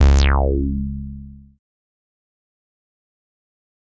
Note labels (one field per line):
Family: bass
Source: synthesizer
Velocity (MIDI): 127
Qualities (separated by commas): bright, distorted, fast decay